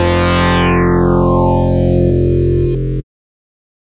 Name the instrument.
synthesizer bass